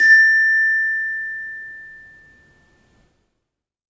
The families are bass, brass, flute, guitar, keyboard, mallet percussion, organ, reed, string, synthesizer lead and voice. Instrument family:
mallet percussion